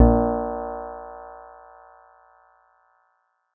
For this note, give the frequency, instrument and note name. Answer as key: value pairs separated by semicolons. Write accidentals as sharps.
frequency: 58.27 Hz; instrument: electronic keyboard; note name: A#1